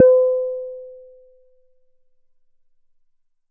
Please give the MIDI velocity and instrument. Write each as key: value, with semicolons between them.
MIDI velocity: 75; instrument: synthesizer bass